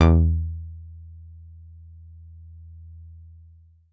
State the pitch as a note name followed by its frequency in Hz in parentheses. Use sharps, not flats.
E2 (82.41 Hz)